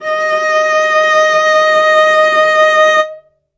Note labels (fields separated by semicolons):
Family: string; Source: acoustic; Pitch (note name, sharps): D#5; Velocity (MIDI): 25; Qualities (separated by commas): reverb